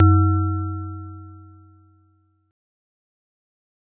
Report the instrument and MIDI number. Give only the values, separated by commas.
acoustic mallet percussion instrument, 42